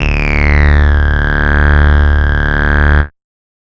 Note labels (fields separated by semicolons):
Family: bass; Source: synthesizer; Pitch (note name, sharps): D1; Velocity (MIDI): 75; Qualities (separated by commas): bright, distorted, multiphonic